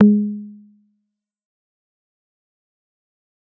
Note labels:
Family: bass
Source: synthesizer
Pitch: G#3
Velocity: 127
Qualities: dark, fast decay, percussive

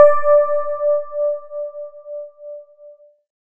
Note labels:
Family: keyboard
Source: electronic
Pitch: D5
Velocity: 75

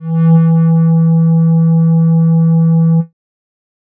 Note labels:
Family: bass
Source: synthesizer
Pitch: E3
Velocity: 127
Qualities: dark

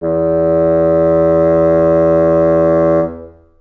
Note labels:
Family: reed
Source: acoustic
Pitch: E2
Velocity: 75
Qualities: long release, reverb

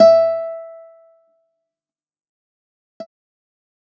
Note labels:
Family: guitar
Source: electronic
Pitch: E5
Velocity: 100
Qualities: fast decay

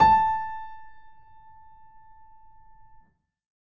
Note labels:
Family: keyboard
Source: acoustic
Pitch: A5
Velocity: 100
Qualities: reverb

